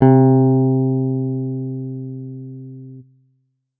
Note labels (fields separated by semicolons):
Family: guitar; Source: electronic; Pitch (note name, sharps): C3; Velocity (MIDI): 25